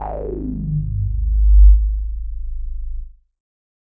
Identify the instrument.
synthesizer bass